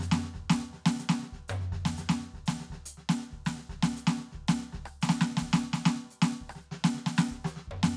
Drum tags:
songo, beat, 120 BPM, 4/4, closed hi-hat, hi-hat pedal, snare, cross-stick, floor tom, kick

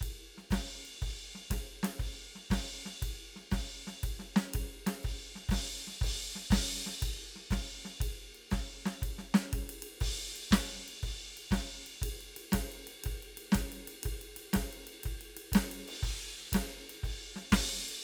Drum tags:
rock, beat, 120 BPM, 4/4, crash, ride, hi-hat pedal, snare, kick

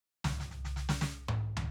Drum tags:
country, fill, 114 BPM, 4/4, snare, high tom, floor tom

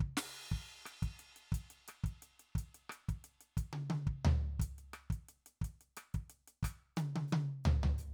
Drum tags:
chacarera, beat, 118 BPM, 4/4, crash, closed hi-hat, hi-hat pedal, snare, cross-stick, high tom, floor tom, kick

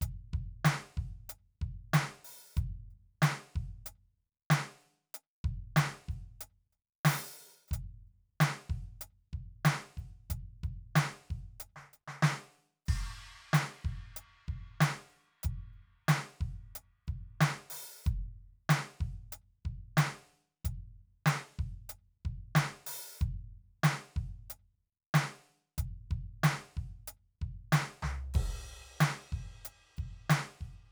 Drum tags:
rock, beat, 93 BPM, 4/4, crash, closed hi-hat, open hi-hat, hi-hat pedal, snare, floor tom, kick

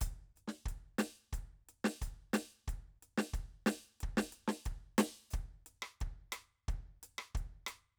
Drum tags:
reggaeton, beat, 90 BPM, 4/4, closed hi-hat, hi-hat pedal, snare, cross-stick, kick

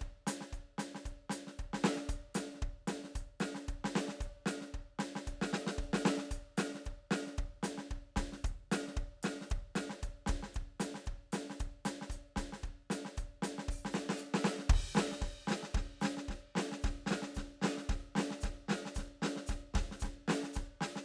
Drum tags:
country, beat, 114 BPM, 4/4, crash, closed hi-hat, open hi-hat, hi-hat pedal, snare, kick

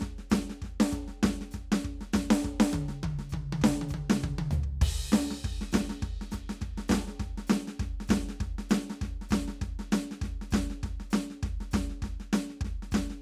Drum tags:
rockabilly, beat, 200 BPM, 4/4, crash, hi-hat pedal, snare, high tom, floor tom, kick

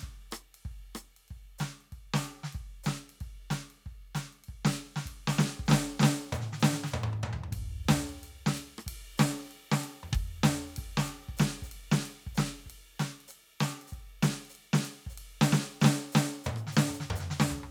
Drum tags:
rock, beat, 95 BPM, 4/4, ride, hi-hat pedal, snare, cross-stick, high tom, mid tom, floor tom, kick

